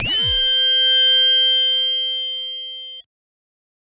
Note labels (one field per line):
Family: bass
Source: synthesizer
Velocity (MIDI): 127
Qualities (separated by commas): bright, distorted, multiphonic